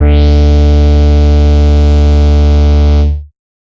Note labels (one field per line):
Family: bass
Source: synthesizer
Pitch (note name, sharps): D2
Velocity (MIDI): 25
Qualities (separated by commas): bright, distorted